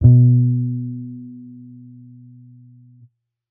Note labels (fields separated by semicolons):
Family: bass; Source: electronic; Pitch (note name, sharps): B2; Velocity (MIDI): 100; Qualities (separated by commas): dark